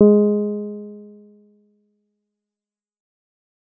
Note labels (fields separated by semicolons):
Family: bass; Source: synthesizer; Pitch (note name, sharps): G#3; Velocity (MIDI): 75; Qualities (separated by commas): dark, fast decay